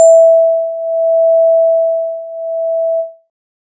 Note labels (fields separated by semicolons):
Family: synthesizer lead; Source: synthesizer; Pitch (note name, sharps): E5; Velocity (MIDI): 127